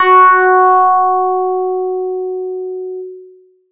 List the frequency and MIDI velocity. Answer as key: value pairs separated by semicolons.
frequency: 370 Hz; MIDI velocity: 127